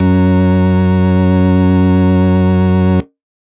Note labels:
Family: organ; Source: electronic; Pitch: F#2; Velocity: 75; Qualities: distorted

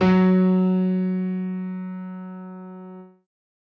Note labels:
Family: keyboard; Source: acoustic; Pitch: F#3; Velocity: 127

